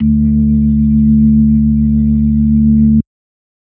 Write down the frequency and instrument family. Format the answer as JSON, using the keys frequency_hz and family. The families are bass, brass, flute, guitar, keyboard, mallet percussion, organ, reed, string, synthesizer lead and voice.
{"frequency_hz": 73.42, "family": "organ"}